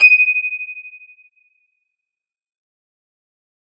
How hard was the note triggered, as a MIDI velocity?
100